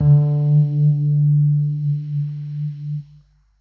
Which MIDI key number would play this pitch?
50